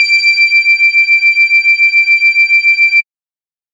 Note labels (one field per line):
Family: bass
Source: synthesizer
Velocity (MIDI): 75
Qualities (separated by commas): distorted